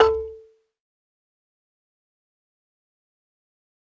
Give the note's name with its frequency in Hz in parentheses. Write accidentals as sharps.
A4 (440 Hz)